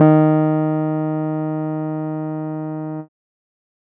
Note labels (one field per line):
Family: keyboard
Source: electronic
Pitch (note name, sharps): D#3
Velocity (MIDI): 75